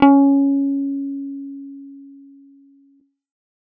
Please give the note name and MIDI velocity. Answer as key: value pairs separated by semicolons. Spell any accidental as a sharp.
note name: C#4; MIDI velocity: 100